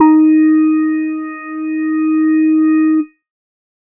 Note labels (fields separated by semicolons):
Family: organ; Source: electronic; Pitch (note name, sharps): D#4; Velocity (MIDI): 127